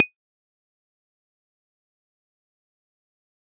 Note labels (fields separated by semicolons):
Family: guitar; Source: electronic; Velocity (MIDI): 25; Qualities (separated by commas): fast decay, percussive